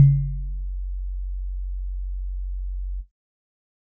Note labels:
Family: keyboard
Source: electronic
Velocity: 50

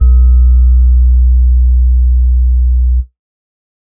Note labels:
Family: keyboard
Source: electronic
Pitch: B1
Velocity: 25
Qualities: dark

